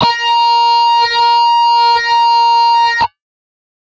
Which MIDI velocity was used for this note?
127